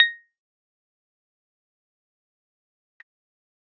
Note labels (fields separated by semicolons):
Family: keyboard; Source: electronic; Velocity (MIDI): 25; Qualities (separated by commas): fast decay, percussive